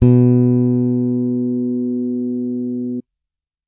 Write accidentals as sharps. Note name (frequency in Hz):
B2 (123.5 Hz)